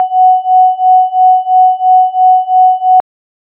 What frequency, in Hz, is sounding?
740 Hz